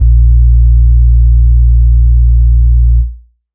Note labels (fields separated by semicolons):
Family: organ; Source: electronic; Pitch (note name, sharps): A#1; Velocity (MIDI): 100; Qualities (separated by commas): dark